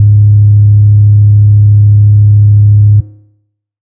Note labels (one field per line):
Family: bass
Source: synthesizer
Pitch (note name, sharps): G#2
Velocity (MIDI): 25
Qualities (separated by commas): dark